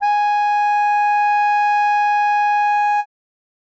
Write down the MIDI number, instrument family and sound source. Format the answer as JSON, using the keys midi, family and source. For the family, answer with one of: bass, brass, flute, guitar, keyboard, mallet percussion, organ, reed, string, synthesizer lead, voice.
{"midi": 80, "family": "reed", "source": "acoustic"}